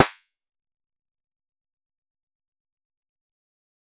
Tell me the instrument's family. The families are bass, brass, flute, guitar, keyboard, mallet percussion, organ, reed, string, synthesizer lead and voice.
guitar